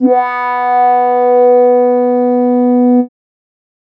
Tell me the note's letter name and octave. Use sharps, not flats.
B3